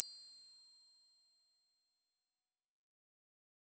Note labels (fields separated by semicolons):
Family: bass; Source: synthesizer; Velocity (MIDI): 25; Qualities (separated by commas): bright